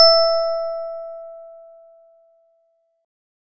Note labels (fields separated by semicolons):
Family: organ; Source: electronic; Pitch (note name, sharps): E5; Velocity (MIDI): 127; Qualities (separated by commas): bright